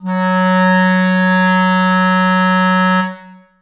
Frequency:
185 Hz